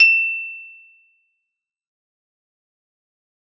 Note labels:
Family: guitar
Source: acoustic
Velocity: 100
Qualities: bright, fast decay, percussive, reverb

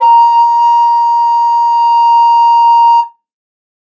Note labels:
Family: flute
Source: acoustic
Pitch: A#5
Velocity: 127

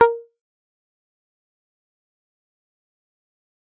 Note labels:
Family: guitar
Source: electronic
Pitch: A#4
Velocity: 25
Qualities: fast decay, percussive

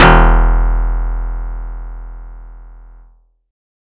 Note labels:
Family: guitar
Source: acoustic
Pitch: E1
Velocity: 100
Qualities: bright

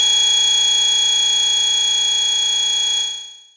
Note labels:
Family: bass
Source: synthesizer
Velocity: 127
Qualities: bright, distorted, long release

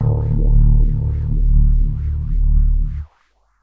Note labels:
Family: keyboard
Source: electronic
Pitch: D1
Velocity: 50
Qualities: dark, non-linear envelope

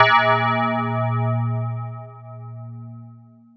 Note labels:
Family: mallet percussion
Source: electronic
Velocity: 127

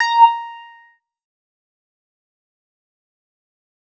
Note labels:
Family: bass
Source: synthesizer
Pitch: A#5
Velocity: 50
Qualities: distorted, fast decay, percussive

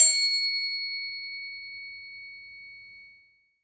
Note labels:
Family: mallet percussion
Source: acoustic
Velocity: 127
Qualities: bright, reverb

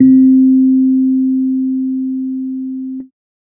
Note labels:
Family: keyboard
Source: electronic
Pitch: C4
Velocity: 25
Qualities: dark

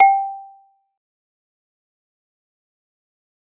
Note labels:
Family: mallet percussion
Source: acoustic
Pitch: G5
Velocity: 25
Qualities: fast decay, percussive

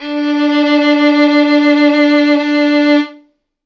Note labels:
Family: string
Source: acoustic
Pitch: D4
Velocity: 50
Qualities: bright, reverb

